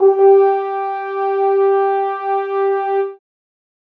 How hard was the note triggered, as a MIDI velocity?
100